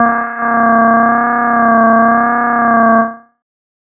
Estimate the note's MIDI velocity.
50